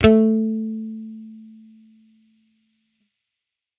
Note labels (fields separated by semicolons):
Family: bass; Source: electronic; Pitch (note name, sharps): A3; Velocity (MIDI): 75